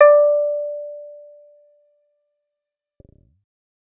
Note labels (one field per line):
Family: bass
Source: synthesizer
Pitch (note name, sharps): D5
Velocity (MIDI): 50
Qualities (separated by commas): fast decay